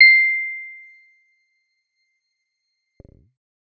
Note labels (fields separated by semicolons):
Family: bass; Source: synthesizer; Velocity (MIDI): 50